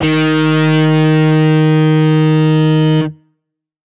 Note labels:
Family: guitar; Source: electronic; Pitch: D#3; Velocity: 100; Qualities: bright, distorted

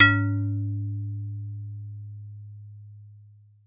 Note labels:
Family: mallet percussion; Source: acoustic; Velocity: 50

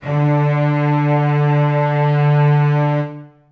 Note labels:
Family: string; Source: acoustic; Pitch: D3; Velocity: 100; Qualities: reverb

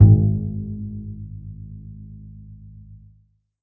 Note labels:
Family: string; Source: acoustic; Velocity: 100; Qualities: dark, reverb

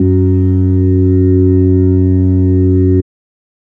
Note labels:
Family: organ; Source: electronic; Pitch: F#2; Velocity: 127; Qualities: dark

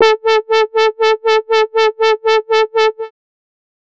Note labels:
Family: bass; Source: synthesizer; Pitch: A4; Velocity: 50; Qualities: bright, distorted, tempo-synced

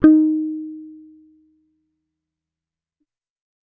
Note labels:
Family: bass; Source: electronic; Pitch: D#4; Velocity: 75; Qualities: fast decay

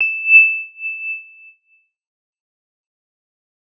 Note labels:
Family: bass; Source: synthesizer; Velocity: 25; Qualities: bright, fast decay

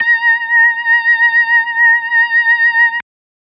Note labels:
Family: organ; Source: electronic; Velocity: 75

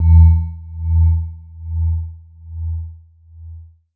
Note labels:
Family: mallet percussion; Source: electronic; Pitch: E2; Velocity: 75; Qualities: long release

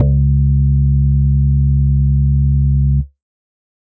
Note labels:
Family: organ; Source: electronic; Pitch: C#2; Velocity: 25

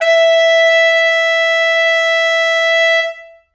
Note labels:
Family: reed; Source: acoustic; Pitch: E5; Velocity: 127; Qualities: reverb

